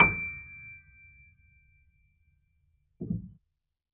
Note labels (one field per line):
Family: keyboard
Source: acoustic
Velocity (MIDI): 25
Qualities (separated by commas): percussive